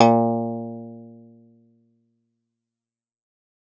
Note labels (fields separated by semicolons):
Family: guitar; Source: acoustic; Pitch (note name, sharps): A#2; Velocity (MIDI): 75; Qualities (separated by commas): fast decay, reverb